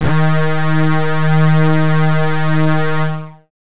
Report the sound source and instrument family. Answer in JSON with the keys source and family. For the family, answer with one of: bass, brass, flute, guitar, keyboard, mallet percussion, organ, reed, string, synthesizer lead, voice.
{"source": "synthesizer", "family": "bass"}